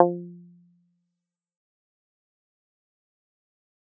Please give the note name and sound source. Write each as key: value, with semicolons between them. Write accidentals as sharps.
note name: F3; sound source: electronic